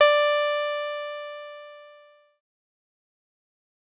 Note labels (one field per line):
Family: bass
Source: synthesizer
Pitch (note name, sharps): D5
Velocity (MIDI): 127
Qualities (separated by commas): bright, distorted, fast decay